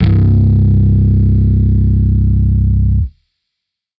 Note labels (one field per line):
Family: bass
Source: electronic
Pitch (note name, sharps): C1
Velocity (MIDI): 100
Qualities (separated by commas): distorted